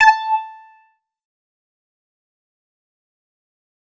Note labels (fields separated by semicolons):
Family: bass; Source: synthesizer; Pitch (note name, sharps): A5; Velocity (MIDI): 100; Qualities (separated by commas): distorted, fast decay, percussive